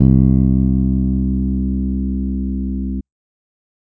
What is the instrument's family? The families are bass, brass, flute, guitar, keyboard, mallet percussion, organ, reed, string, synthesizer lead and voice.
bass